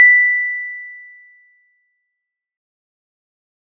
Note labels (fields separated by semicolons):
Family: mallet percussion; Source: acoustic; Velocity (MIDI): 75; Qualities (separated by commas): fast decay